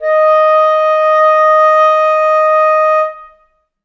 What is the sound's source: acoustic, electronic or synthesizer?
acoustic